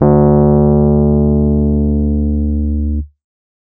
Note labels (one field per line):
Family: keyboard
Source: electronic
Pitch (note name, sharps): D2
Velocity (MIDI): 25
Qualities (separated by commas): distorted